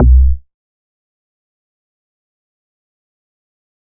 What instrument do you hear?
synthesizer bass